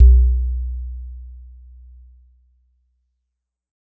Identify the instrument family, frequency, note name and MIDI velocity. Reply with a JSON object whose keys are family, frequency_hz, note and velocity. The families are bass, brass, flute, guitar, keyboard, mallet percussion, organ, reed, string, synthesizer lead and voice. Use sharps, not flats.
{"family": "mallet percussion", "frequency_hz": 61.74, "note": "B1", "velocity": 75}